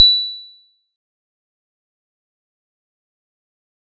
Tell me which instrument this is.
acoustic mallet percussion instrument